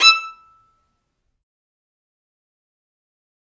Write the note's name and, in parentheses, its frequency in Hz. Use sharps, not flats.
E6 (1319 Hz)